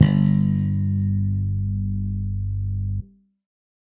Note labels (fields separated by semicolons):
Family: bass; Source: electronic; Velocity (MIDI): 100